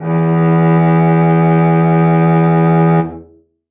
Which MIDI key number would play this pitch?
40